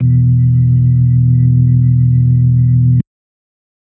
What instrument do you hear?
electronic organ